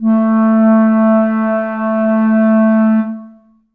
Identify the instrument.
acoustic reed instrument